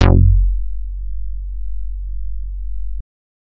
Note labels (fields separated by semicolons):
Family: bass; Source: synthesizer; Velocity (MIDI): 127; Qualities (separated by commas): distorted